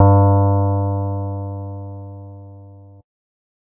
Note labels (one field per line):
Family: bass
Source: synthesizer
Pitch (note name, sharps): G2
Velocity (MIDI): 25